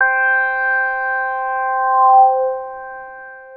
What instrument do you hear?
synthesizer lead